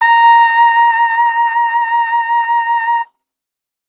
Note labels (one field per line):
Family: brass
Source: acoustic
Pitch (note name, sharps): A#5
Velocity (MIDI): 50